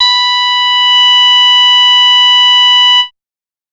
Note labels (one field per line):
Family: bass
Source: synthesizer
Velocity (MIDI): 25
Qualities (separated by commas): bright, distorted, multiphonic